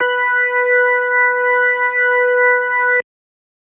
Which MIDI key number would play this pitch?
71